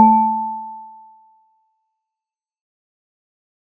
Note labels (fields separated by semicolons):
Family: mallet percussion; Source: acoustic; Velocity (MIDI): 127; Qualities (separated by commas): fast decay